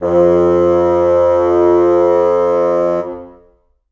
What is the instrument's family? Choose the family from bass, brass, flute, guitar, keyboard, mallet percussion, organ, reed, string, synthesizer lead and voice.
reed